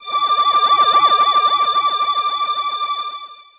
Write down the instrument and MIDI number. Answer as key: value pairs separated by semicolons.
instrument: synthesizer voice; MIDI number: 86